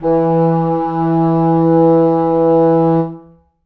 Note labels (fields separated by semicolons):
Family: reed; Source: acoustic; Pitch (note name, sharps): E3; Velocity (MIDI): 50; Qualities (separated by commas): reverb